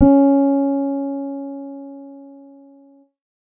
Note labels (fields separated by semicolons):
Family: keyboard; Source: synthesizer; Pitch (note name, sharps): C#4; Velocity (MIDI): 25; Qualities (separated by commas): dark